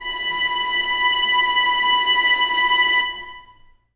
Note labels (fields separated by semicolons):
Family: string; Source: acoustic; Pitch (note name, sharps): B5; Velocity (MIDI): 50; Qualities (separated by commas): long release, reverb